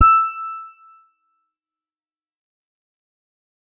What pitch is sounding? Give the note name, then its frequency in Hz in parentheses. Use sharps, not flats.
E6 (1319 Hz)